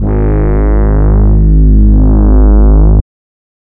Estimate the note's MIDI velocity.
50